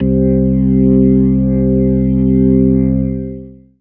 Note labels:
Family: organ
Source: electronic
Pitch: C2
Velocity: 127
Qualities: distorted, long release

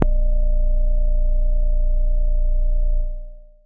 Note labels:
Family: keyboard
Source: acoustic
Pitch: A#0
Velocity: 50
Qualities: long release

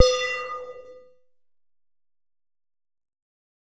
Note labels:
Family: bass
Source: synthesizer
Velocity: 25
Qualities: bright, distorted

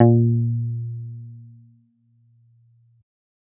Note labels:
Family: bass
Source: synthesizer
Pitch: A#2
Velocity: 75

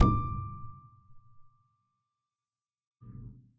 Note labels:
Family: keyboard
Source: acoustic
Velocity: 50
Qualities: reverb

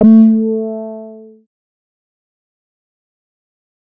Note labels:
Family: bass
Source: synthesizer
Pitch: A3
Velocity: 25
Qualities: distorted, fast decay

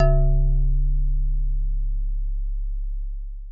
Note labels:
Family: mallet percussion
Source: acoustic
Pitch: C#1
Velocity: 75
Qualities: long release

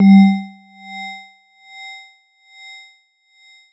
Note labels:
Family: mallet percussion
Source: electronic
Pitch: G3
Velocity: 127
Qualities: long release, percussive

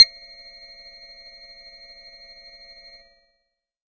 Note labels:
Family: bass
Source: synthesizer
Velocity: 25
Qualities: multiphonic, percussive

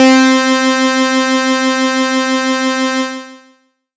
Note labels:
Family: bass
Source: synthesizer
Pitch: C4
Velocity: 25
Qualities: bright, distorted, long release

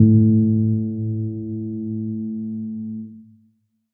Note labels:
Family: keyboard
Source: acoustic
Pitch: A2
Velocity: 25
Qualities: dark, reverb

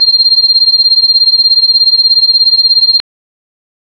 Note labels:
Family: organ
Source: electronic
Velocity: 75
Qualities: bright

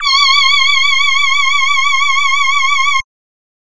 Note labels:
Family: voice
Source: synthesizer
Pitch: C#6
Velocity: 25

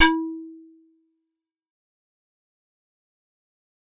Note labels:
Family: keyboard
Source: acoustic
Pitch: E4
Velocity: 127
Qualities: fast decay, percussive

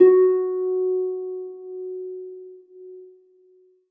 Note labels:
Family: string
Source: acoustic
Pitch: F#4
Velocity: 75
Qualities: reverb

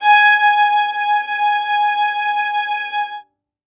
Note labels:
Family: string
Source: acoustic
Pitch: G#5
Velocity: 127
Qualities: reverb

